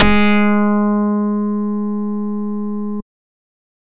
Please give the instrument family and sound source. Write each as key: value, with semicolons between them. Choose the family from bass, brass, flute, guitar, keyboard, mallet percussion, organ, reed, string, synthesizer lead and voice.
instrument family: bass; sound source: synthesizer